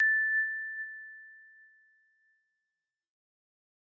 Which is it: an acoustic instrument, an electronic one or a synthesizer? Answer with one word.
electronic